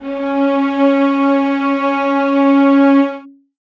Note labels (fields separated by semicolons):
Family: string; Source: acoustic; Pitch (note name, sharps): C#4; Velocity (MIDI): 75; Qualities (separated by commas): reverb